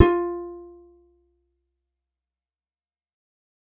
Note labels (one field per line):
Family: guitar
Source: acoustic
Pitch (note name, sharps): F4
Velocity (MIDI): 75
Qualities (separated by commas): fast decay, percussive